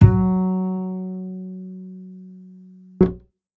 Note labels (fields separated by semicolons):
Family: bass; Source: acoustic; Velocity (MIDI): 25